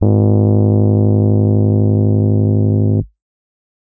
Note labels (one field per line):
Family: keyboard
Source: electronic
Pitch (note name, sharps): G#1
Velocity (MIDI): 100